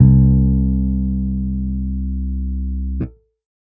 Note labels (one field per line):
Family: bass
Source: electronic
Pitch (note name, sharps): C2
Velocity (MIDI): 127